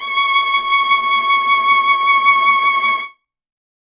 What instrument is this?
acoustic string instrument